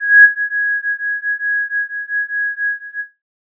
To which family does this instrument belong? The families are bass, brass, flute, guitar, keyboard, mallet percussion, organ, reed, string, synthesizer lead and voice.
flute